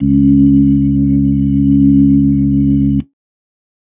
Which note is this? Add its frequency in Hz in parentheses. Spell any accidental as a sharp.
C#2 (69.3 Hz)